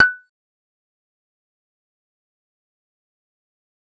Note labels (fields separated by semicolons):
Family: bass; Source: synthesizer; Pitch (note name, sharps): F#6; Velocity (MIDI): 127; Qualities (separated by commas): fast decay, percussive